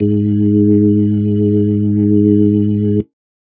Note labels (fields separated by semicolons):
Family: organ; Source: electronic; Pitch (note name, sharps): G#2; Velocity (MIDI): 25; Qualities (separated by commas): dark